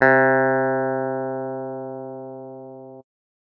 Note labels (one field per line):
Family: keyboard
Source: electronic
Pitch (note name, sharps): C3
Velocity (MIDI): 75